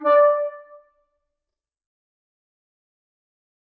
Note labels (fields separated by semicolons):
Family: flute; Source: acoustic; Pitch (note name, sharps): D5; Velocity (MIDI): 25; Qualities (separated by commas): fast decay, reverb